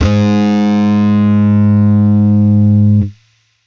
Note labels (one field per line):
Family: bass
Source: electronic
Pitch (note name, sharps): G#2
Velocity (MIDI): 75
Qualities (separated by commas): bright, distorted